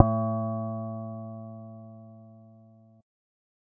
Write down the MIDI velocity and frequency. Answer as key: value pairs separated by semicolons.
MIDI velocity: 100; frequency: 110 Hz